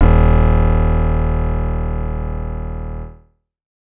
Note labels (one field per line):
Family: keyboard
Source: synthesizer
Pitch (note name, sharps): D#1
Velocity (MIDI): 100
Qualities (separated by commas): distorted